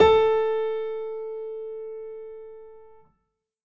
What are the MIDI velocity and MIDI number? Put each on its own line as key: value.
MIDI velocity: 100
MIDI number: 69